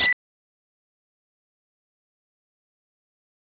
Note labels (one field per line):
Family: bass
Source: synthesizer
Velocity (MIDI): 75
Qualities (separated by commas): fast decay, percussive